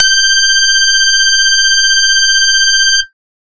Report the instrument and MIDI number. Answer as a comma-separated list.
synthesizer bass, 91